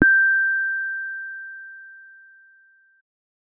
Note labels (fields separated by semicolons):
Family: keyboard; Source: electronic; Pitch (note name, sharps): G6; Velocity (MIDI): 25; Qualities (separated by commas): dark